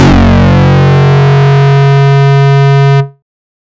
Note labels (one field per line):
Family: bass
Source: synthesizer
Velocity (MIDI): 100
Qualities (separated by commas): bright, distorted